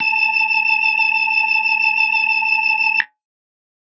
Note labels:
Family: organ; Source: electronic; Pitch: A5; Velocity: 100

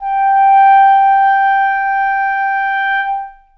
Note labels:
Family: reed; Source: acoustic; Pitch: G5; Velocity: 25; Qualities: reverb

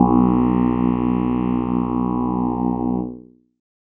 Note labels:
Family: keyboard; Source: electronic; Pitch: B1; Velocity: 50; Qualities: distorted, multiphonic

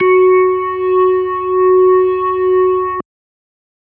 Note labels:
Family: organ; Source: electronic; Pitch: F#4; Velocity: 127

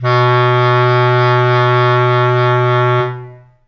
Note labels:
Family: reed; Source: acoustic; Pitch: B2; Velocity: 100; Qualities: long release, reverb

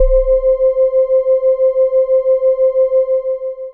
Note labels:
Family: bass; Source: synthesizer; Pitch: C5; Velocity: 25; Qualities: long release

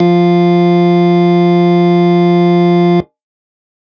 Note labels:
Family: organ; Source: electronic; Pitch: F3; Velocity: 127

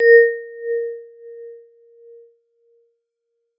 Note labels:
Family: mallet percussion; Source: acoustic; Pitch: A#4; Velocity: 100; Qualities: non-linear envelope

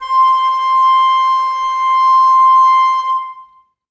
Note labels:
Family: flute; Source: acoustic; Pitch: C6; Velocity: 75; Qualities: long release, reverb

